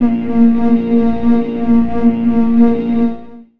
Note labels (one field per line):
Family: organ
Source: electronic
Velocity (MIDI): 25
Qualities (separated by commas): long release, reverb